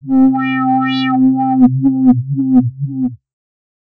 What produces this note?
synthesizer bass